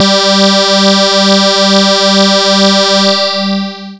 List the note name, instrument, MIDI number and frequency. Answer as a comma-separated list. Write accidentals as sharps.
G3, synthesizer bass, 55, 196 Hz